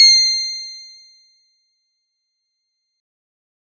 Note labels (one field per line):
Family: guitar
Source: synthesizer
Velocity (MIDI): 50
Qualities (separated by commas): bright